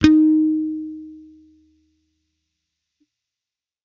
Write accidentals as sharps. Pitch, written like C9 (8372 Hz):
D#4 (311.1 Hz)